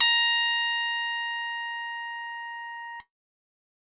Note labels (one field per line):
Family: keyboard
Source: electronic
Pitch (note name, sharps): A#5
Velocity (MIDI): 50